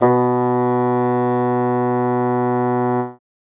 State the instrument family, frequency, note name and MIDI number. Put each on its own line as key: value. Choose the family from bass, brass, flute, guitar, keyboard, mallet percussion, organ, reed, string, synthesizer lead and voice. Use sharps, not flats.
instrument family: reed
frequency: 123.5 Hz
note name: B2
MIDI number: 47